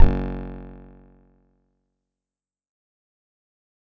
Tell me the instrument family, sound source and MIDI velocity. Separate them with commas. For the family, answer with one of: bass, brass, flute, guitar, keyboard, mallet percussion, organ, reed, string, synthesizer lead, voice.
guitar, acoustic, 100